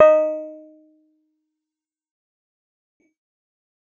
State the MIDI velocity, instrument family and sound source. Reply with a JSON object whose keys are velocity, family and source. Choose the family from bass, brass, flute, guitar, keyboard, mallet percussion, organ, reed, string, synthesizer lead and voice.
{"velocity": 50, "family": "keyboard", "source": "electronic"}